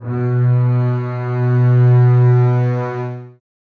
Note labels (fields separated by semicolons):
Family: string; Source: acoustic; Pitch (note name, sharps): B2; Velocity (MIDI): 75; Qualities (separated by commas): reverb